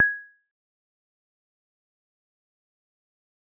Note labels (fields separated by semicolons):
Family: mallet percussion; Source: acoustic; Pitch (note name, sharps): G#6; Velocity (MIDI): 25; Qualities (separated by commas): fast decay, percussive